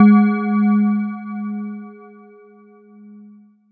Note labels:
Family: mallet percussion; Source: electronic; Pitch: G#3; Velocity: 50

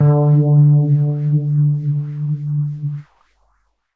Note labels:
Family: keyboard; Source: electronic; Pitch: D3; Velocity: 50; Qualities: dark, non-linear envelope

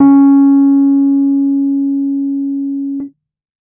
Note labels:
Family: keyboard; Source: electronic; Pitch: C#4; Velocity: 75; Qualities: dark

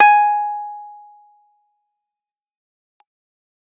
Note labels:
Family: keyboard; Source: electronic; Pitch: G#5; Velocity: 100; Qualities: fast decay

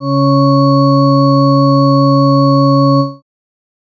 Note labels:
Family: organ; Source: electronic; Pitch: C#3; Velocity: 127

